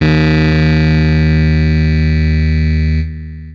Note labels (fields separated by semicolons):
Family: keyboard; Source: electronic; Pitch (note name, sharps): D#2; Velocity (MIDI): 127; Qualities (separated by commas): bright, distorted, long release